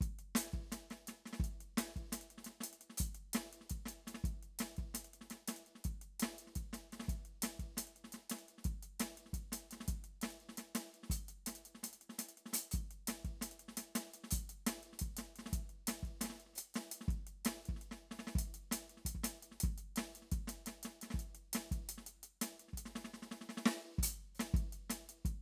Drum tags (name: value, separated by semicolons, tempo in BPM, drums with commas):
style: breakbeat; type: beat; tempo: 170 BPM; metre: 4/4; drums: closed hi-hat, hi-hat pedal, snare, kick